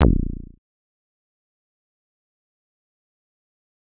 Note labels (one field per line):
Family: bass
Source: synthesizer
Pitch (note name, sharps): A#0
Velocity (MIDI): 100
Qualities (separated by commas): distorted, fast decay, percussive